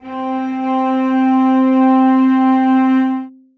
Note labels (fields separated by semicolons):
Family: string; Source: acoustic; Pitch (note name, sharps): C4; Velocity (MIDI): 25; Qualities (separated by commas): reverb